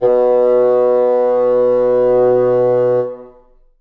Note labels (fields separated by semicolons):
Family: reed; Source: acoustic; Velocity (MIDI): 100; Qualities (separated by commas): long release, reverb